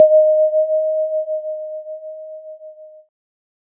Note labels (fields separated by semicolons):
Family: keyboard; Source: electronic; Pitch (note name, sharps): D#5; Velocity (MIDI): 50; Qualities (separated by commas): multiphonic